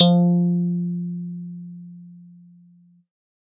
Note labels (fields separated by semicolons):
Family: keyboard; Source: electronic; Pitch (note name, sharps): F3; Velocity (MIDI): 25; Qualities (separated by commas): distorted